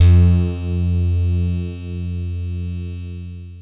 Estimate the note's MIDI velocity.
100